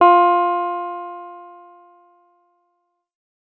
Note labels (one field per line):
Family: guitar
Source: electronic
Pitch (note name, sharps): F4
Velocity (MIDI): 25